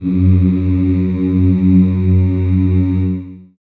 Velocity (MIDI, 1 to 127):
127